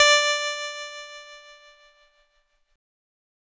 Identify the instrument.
electronic keyboard